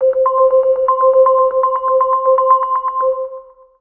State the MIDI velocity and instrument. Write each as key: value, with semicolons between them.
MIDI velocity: 100; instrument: synthesizer mallet percussion instrument